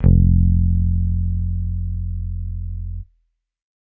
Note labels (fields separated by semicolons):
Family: bass; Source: electronic; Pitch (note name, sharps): F1; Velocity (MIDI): 25